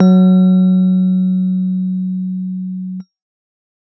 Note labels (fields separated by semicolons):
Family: keyboard; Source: electronic; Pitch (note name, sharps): F#3; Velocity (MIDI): 127